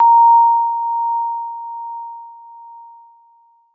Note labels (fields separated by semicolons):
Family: keyboard; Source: electronic; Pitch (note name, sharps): A#5; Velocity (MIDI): 75